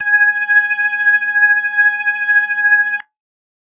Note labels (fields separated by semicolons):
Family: organ; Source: electronic; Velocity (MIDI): 50